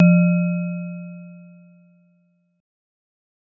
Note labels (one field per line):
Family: mallet percussion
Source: acoustic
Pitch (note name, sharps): F3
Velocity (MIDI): 100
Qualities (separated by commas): dark, fast decay